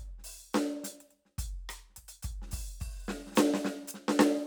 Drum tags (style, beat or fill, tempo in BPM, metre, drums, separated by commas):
soul, beat, 105 BPM, 4/4, closed hi-hat, open hi-hat, hi-hat pedal, snare, cross-stick, kick